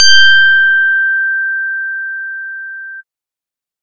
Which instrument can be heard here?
synthesizer bass